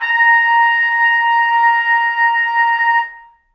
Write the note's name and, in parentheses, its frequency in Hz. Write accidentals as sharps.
A#5 (932.3 Hz)